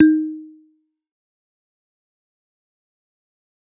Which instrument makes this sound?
acoustic mallet percussion instrument